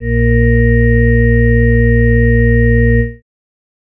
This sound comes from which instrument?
electronic organ